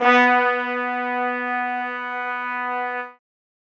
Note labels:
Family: brass; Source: acoustic; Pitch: B3; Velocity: 75; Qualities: reverb

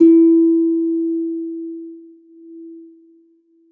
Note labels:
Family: string; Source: acoustic; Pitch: E4; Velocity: 25; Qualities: reverb

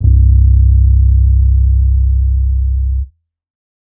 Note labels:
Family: bass; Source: electronic; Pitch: C1; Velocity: 100; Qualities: dark

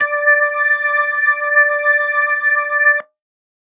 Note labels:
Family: organ; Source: electronic; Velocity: 100

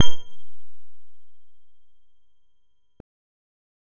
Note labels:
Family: bass; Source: synthesizer; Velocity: 50

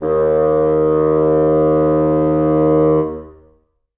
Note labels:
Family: reed; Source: acoustic; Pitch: D#2; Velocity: 127; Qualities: reverb

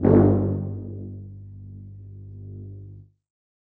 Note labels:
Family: brass; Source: acoustic; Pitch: G1; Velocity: 100; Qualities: reverb

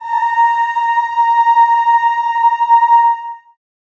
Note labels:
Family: voice; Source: acoustic; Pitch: A#5; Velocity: 127; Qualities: reverb

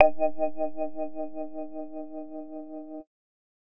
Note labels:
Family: bass; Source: synthesizer; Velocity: 50; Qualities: distorted

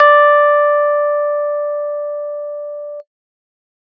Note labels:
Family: keyboard; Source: electronic; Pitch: D5; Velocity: 100

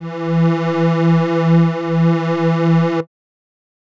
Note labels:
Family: reed; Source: acoustic; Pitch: E3; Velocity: 50

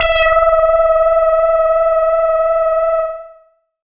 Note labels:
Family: bass; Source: synthesizer; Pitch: E5; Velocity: 75; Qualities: distorted, tempo-synced

